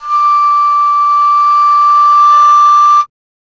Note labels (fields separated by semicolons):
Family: flute; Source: acoustic; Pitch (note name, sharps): D6; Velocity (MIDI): 25; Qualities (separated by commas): multiphonic